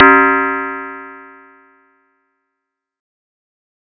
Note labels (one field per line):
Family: mallet percussion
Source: acoustic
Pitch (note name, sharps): A1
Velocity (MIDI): 127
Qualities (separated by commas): bright